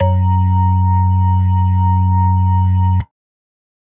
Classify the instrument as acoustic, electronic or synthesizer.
electronic